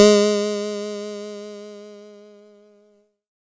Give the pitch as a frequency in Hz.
207.7 Hz